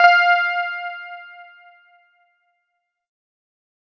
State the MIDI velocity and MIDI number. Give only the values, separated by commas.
25, 77